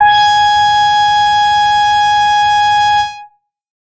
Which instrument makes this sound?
synthesizer bass